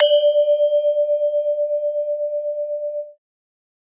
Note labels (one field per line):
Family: mallet percussion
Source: acoustic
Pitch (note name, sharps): D5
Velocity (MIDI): 100